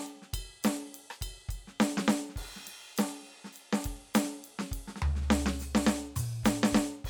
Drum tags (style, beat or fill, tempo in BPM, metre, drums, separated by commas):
New Orleans funk, beat, 102 BPM, 4/4, crash, ride, ride bell, hi-hat pedal, snare, cross-stick, mid tom, floor tom, kick